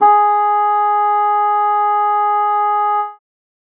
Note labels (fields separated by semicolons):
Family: reed; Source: acoustic; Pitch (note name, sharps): G#4; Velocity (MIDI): 127